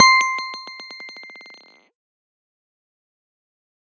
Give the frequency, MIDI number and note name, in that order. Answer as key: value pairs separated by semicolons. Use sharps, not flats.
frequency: 1047 Hz; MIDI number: 84; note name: C6